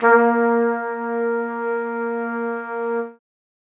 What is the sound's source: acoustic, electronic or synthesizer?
acoustic